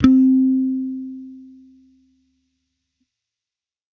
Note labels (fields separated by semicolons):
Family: bass; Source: electronic; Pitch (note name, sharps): C4; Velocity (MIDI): 100